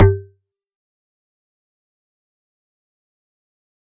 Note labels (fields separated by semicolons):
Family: mallet percussion; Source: electronic; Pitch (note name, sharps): G2; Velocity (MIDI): 75; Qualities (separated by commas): fast decay, percussive